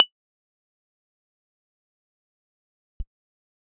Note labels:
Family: keyboard; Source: electronic; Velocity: 50; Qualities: fast decay, percussive

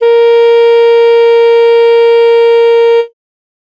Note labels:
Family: reed; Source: acoustic; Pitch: A#4; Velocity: 100

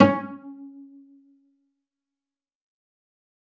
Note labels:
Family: string; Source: acoustic; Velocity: 127; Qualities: fast decay, percussive, reverb

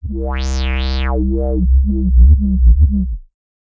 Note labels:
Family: bass; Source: synthesizer; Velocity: 75; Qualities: distorted, non-linear envelope

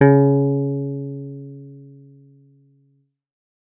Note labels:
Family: guitar; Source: electronic; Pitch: C#3; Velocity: 25

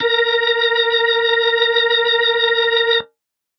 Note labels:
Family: organ; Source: electronic; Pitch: A#4; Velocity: 127; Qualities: reverb

